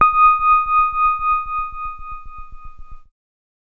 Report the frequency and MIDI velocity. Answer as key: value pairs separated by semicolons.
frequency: 1245 Hz; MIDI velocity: 127